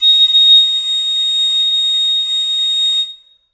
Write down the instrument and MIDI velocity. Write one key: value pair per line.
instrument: acoustic reed instrument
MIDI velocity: 127